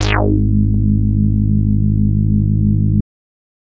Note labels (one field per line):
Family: bass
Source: synthesizer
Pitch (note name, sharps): G#1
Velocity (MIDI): 100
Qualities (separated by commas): distorted